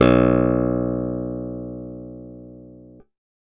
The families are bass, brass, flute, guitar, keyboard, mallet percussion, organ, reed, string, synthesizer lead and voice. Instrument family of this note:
keyboard